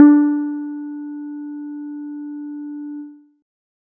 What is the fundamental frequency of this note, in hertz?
293.7 Hz